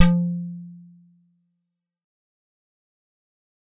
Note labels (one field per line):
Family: keyboard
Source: acoustic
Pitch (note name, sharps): F3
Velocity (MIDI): 50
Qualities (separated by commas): fast decay